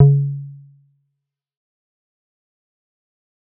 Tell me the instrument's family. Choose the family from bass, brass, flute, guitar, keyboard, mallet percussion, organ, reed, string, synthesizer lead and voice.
bass